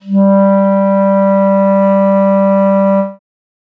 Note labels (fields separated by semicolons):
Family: reed; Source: acoustic; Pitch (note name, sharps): G3; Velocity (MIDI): 75; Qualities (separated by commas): dark